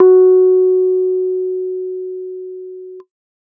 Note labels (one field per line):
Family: keyboard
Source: electronic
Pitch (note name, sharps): F#4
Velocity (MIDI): 75